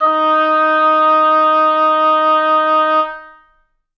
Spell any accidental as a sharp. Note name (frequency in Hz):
D#4 (311.1 Hz)